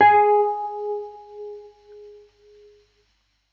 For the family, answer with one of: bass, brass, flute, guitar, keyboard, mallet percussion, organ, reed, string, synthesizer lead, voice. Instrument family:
keyboard